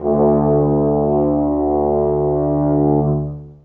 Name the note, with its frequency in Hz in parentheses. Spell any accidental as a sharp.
D2 (73.42 Hz)